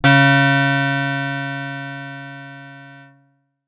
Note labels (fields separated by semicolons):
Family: guitar; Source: acoustic; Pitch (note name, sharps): C#3; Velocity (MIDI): 100; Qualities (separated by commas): bright, distorted